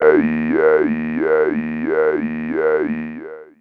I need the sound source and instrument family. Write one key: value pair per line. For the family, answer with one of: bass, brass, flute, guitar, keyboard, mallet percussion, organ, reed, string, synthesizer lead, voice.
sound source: synthesizer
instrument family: voice